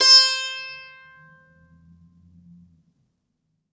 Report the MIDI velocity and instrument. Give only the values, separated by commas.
25, acoustic guitar